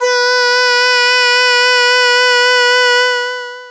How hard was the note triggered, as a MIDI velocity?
127